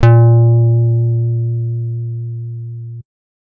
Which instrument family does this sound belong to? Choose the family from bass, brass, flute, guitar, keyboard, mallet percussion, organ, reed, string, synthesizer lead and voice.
guitar